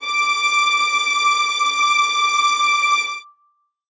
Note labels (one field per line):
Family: string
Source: acoustic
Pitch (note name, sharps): D6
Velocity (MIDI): 100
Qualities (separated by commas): reverb